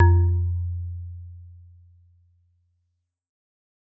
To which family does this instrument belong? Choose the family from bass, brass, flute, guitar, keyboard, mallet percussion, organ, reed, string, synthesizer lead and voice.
mallet percussion